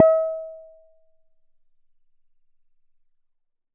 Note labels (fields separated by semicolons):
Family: bass; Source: synthesizer; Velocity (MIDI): 127; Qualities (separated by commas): percussive